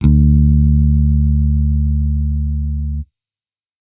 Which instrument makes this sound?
electronic bass